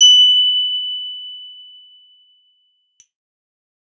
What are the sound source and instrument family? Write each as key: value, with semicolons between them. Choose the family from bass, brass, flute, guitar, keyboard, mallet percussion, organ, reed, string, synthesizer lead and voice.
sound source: electronic; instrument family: guitar